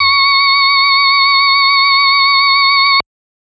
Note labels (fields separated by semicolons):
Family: organ; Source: electronic; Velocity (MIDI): 100; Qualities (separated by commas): bright, multiphonic